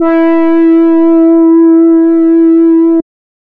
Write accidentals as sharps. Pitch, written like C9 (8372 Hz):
E4 (329.6 Hz)